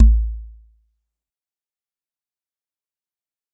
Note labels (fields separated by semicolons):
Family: mallet percussion; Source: acoustic; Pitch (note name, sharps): A1; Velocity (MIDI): 75; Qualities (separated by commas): dark, fast decay, percussive